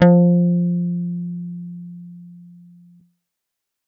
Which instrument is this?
synthesizer bass